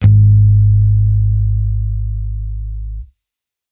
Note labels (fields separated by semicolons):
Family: bass; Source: electronic; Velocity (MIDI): 75